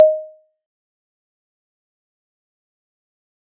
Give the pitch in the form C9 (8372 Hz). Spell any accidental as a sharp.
D#5 (622.3 Hz)